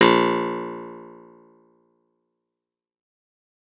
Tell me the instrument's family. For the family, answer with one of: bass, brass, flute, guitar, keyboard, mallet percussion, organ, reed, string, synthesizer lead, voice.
guitar